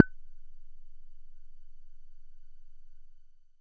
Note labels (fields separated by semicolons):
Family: bass; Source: synthesizer; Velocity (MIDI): 50